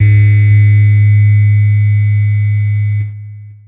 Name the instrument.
electronic keyboard